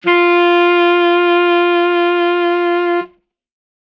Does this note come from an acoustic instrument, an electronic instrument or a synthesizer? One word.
acoustic